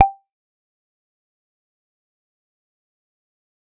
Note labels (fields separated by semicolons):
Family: bass; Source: synthesizer; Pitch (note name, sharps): G5; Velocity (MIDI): 50; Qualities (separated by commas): fast decay, percussive